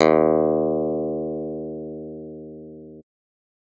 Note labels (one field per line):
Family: guitar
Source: electronic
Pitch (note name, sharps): D#2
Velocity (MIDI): 127